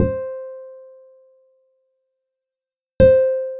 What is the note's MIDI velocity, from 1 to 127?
25